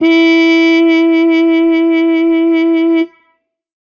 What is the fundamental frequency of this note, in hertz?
329.6 Hz